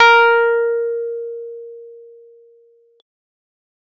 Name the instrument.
electronic keyboard